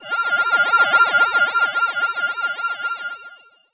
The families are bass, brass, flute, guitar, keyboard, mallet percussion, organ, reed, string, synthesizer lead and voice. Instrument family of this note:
voice